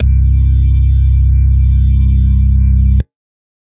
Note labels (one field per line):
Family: organ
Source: electronic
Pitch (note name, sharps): C1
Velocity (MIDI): 75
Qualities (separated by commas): dark